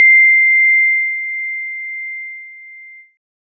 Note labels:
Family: keyboard; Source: electronic; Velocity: 50; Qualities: multiphonic

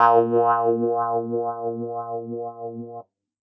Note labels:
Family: keyboard; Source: electronic; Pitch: A#2; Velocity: 50

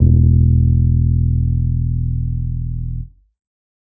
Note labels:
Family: keyboard; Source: electronic; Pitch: E1; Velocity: 75; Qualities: dark, distorted

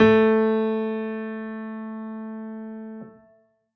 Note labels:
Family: keyboard; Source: acoustic; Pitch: A3; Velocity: 75

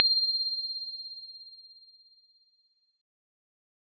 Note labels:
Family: keyboard; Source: electronic; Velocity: 50

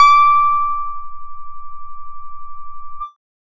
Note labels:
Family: bass; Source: synthesizer; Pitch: D6; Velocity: 25; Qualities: distorted, multiphonic, tempo-synced

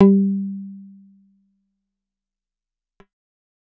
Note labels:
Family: guitar; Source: acoustic; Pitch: G3; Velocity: 127; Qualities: dark, fast decay

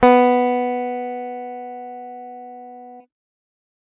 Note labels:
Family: guitar; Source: electronic; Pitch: B3; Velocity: 127

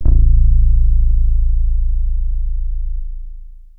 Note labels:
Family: guitar; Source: electronic; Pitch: A0; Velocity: 50; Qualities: distorted, long release

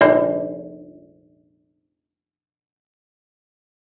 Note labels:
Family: guitar; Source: acoustic; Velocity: 50; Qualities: fast decay

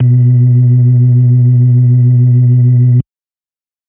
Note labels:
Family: organ; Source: electronic; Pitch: B2; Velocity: 75; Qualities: dark

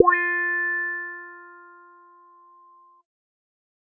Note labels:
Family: bass; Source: synthesizer; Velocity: 100

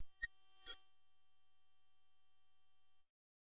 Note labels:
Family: bass; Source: synthesizer; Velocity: 127; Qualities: bright, distorted

